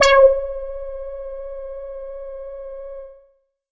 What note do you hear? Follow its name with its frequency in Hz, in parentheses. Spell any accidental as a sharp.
C#5 (554.4 Hz)